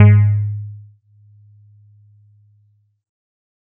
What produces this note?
electronic keyboard